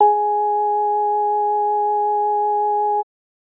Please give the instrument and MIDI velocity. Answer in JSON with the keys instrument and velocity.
{"instrument": "electronic organ", "velocity": 25}